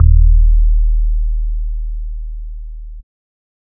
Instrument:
synthesizer bass